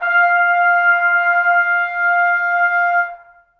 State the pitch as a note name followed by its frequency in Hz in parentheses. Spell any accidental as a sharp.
F5 (698.5 Hz)